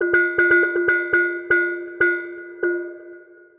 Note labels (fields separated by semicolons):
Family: mallet percussion; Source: synthesizer; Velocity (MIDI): 127; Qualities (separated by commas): long release, multiphonic, percussive, tempo-synced